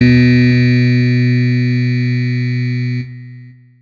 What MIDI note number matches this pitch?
47